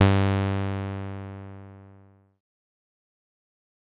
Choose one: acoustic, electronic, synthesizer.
synthesizer